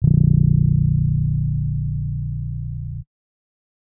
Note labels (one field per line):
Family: keyboard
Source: electronic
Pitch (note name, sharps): A#0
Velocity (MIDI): 50